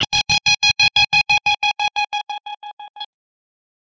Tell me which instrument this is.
electronic guitar